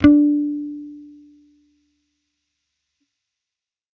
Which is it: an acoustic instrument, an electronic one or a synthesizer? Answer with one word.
electronic